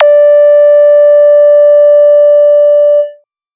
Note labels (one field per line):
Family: bass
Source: synthesizer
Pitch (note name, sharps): D5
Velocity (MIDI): 100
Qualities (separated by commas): distorted